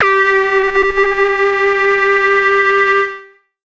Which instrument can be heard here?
synthesizer lead